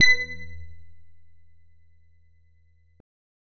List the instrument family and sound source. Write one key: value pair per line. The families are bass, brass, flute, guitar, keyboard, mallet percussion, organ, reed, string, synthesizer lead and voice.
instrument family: bass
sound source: synthesizer